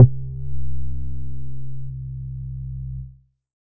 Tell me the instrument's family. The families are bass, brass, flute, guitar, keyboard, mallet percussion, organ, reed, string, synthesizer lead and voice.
bass